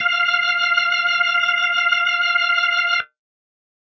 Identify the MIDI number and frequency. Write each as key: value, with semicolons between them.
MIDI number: 77; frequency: 698.5 Hz